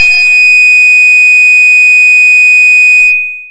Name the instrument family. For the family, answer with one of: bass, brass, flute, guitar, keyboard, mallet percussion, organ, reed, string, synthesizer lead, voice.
bass